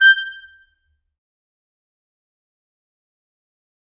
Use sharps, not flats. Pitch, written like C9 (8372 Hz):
G6 (1568 Hz)